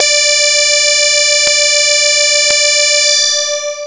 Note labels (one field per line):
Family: bass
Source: synthesizer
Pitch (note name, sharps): D5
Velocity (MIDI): 127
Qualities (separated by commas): bright, distorted, long release